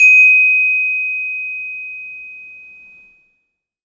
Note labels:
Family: mallet percussion; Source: acoustic; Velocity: 50; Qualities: bright, reverb

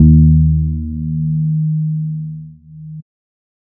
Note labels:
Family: bass; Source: synthesizer; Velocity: 50

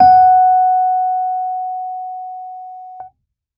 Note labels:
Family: keyboard; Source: electronic; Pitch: F#5; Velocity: 50

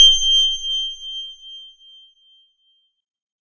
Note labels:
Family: organ; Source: electronic; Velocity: 127; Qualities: bright

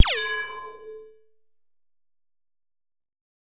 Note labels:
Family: bass; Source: synthesizer; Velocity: 127; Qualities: bright, distorted

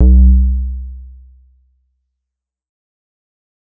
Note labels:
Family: bass; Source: synthesizer; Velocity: 75; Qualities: dark, fast decay

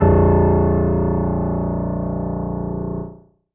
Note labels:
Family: keyboard; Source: acoustic; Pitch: A#0; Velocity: 75; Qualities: reverb

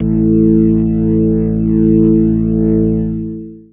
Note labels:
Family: organ; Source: electronic; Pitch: A1; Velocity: 127; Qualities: distorted, long release

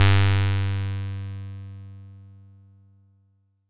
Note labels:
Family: bass; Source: synthesizer; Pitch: G2; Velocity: 25; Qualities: bright, distorted

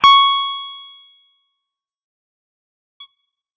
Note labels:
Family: guitar; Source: electronic; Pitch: C#6; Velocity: 75; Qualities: distorted, fast decay

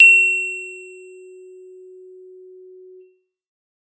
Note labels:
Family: keyboard; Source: acoustic; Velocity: 127; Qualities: bright

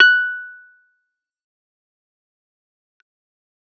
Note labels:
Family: keyboard; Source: electronic; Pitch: F#6; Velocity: 100; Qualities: fast decay, percussive

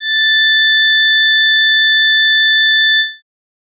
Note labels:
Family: organ; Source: electronic; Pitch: A6; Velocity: 50; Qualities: bright

